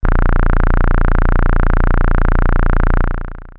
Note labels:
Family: bass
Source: synthesizer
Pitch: A#0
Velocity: 25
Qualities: bright, distorted, long release

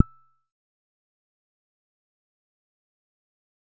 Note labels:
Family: bass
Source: synthesizer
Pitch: E6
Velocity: 25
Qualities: fast decay, percussive

